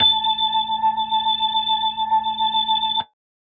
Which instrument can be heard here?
electronic organ